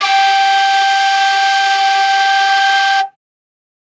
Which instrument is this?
acoustic flute